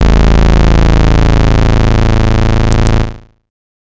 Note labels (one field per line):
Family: bass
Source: synthesizer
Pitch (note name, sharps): A0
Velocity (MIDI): 127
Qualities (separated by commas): bright, distorted